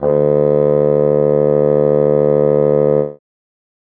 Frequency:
73.42 Hz